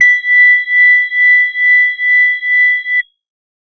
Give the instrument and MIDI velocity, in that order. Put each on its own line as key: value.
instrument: electronic organ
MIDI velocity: 75